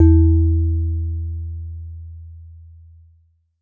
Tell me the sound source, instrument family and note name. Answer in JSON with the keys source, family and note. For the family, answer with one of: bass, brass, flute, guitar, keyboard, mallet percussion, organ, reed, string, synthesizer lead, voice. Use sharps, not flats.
{"source": "acoustic", "family": "mallet percussion", "note": "E2"}